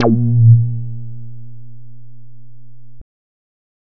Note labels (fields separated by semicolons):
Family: bass; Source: synthesizer; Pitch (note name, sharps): A#2; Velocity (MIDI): 25; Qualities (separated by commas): distorted